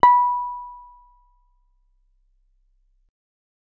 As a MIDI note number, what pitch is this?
83